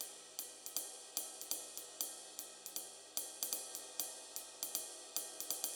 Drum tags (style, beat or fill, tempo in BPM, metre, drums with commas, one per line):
jazz
beat
120 BPM
4/4
ride